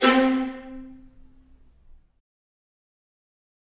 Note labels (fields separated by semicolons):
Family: string; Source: acoustic; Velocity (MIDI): 100; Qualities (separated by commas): fast decay, reverb